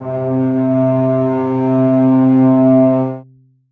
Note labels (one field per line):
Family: string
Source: acoustic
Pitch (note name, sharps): C3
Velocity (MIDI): 25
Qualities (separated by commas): reverb